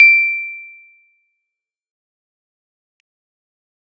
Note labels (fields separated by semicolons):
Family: keyboard; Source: electronic; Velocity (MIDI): 25; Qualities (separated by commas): fast decay, percussive